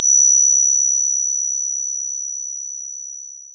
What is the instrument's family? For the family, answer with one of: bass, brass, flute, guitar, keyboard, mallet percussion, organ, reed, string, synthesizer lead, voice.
mallet percussion